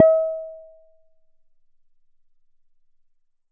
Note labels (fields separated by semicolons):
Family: bass; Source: synthesizer; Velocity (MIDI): 100; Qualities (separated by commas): percussive